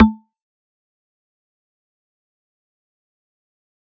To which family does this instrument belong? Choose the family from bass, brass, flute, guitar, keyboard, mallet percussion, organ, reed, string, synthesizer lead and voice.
mallet percussion